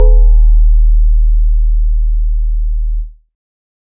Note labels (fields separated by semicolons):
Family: synthesizer lead; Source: synthesizer; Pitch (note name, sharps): D#1; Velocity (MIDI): 50